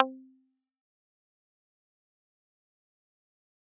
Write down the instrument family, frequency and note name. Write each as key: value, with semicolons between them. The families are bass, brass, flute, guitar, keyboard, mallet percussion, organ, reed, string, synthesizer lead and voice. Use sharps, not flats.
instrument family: guitar; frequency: 261.6 Hz; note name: C4